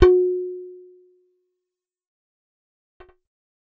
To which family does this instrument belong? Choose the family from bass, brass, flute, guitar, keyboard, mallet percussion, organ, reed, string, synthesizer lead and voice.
bass